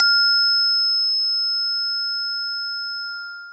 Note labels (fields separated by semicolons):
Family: mallet percussion; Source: acoustic; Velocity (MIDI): 100; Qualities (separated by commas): bright, distorted, long release